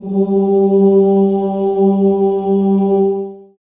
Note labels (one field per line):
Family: voice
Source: acoustic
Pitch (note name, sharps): G3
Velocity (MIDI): 50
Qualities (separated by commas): dark, long release, reverb